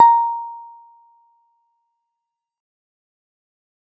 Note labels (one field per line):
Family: keyboard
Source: electronic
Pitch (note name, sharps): A#5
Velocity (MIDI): 25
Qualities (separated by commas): fast decay, percussive